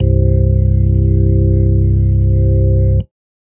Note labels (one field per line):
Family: organ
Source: electronic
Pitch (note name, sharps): C1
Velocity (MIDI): 75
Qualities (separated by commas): dark